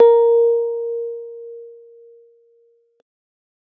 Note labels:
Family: keyboard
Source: electronic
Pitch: A#4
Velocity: 50

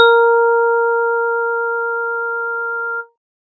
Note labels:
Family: organ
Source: electronic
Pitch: A#4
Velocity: 50

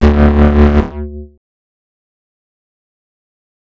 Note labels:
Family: bass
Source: synthesizer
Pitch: D2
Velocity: 100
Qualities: distorted, fast decay, multiphonic

